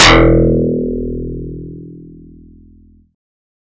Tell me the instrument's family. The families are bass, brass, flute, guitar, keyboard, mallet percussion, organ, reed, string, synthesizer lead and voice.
bass